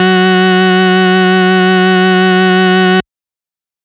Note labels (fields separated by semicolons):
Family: organ; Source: electronic; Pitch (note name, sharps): F#3; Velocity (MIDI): 50; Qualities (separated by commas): bright, distorted